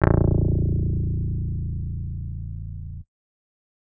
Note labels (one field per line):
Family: keyboard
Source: electronic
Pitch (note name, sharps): A0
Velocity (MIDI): 75